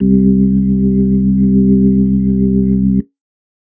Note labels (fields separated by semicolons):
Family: organ; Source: electronic; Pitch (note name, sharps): C2; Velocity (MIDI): 75